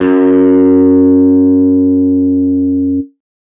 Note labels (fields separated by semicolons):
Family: guitar; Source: electronic; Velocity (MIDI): 50; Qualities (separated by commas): distorted